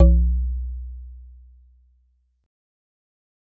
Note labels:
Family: mallet percussion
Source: acoustic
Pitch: B1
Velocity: 75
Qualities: fast decay

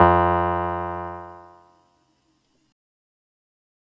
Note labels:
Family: keyboard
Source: electronic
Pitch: F2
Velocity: 75

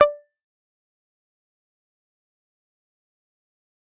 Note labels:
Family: guitar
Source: electronic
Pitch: D5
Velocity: 75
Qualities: fast decay, percussive

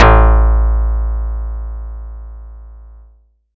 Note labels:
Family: guitar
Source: acoustic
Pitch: A1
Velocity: 75

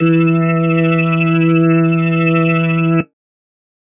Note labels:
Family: keyboard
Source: electronic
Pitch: E3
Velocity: 25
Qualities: distorted

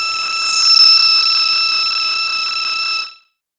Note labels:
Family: bass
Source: synthesizer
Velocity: 75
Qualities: non-linear envelope

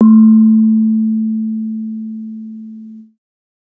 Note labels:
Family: mallet percussion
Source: acoustic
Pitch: A3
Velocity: 25

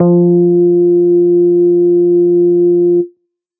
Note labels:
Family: bass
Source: synthesizer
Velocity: 75

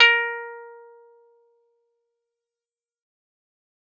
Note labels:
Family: guitar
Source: acoustic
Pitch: A#4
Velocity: 25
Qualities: fast decay, percussive, reverb

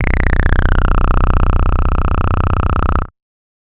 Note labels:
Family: bass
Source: synthesizer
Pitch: B-1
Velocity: 75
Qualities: bright, distorted, multiphonic

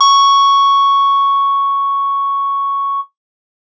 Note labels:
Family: guitar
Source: electronic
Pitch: C#6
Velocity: 100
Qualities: bright

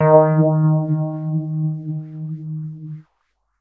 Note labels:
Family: keyboard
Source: electronic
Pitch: D#3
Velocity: 75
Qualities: non-linear envelope

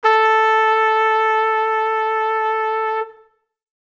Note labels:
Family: brass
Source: acoustic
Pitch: A4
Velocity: 50

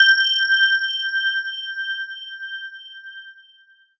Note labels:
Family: mallet percussion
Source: electronic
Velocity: 75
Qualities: bright

